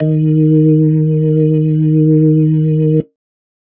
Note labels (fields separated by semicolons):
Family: organ; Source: electronic; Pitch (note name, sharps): D#3; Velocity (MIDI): 127